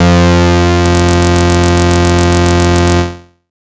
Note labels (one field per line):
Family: bass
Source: synthesizer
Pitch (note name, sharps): F2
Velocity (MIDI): 25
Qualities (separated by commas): bright, distorted